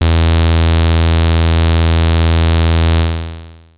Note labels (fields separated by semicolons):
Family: bass; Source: synthesizer; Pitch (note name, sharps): E2; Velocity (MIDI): 100; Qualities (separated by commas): bright, distorted, long release